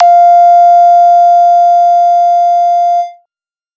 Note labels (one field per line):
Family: bass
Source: synthesizer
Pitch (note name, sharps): F5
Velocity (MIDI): 50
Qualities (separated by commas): bright, distorted